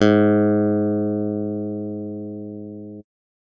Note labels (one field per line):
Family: keyboard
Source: electronic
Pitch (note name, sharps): G#2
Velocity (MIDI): 127